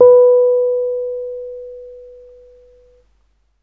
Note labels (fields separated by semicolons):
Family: keyboard; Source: electronic; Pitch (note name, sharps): B4; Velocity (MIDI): 50; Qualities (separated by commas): dark